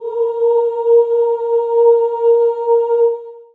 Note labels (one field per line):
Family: voice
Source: acoustic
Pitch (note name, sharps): A#4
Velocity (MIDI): 127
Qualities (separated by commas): long release, reverb